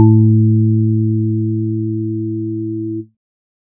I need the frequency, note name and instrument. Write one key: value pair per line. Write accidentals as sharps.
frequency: 110 Hz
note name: A2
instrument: electronic organ